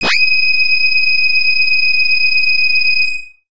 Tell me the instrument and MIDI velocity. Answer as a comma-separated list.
synthesizer bass, 127